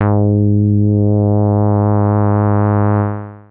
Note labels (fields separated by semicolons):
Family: bass; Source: synthesizer; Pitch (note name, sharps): G#2; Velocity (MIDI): 25; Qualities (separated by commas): distorted, long release